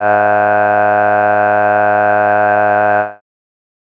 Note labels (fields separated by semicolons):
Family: voice; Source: synthesizer; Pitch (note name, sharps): G#2; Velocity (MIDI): 75; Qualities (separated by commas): bright